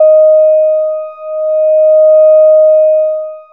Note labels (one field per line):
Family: bass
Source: synthesizer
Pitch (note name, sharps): D#5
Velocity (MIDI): 75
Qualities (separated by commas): long release